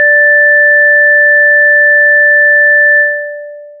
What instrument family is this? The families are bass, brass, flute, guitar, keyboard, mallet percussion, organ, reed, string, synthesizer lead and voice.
synthesizer lead